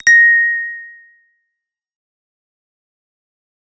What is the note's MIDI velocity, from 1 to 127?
100